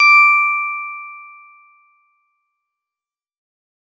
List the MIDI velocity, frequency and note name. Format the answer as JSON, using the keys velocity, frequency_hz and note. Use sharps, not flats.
{"velocity": 127, "frequency_hz": 1175, "note": "D6"}